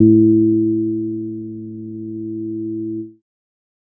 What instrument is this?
synthesizer bass